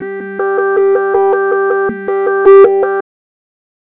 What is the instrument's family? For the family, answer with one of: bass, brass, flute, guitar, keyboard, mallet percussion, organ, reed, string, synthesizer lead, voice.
bass